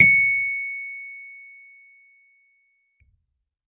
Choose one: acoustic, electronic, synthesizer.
electronic